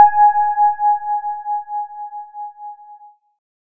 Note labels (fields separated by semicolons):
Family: keyboard; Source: electronic; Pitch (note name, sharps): G#5; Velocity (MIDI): 25